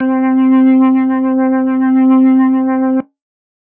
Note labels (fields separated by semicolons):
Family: organ; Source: electronic; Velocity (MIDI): 25; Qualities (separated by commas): distorted